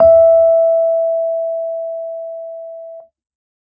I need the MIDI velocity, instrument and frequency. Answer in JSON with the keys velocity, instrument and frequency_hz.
{"velocity": 50, "instrument": "electronic keyboard", "frequency_hz": 659.3}